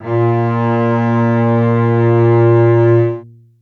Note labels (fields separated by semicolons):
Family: string; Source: acoustic; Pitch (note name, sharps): A#2; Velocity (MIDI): 127; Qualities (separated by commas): reverb